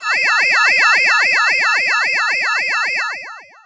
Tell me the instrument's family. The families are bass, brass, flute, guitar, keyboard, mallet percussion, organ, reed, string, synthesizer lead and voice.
voice